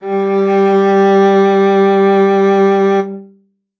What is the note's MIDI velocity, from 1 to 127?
75